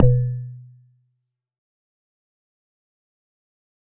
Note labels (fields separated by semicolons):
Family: mallet percussion; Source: acoustic; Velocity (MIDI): 25; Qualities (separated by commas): fast decay, percussive